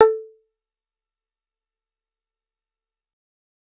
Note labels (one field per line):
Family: bass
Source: synthesizer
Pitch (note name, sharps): A4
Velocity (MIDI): 50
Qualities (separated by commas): fast decay, percussive